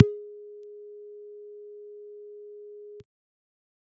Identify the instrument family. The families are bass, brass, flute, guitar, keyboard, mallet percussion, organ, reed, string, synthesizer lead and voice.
bass